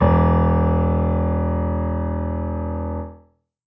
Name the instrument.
acoustic keyboard